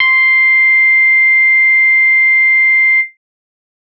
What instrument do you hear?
synthesizer bass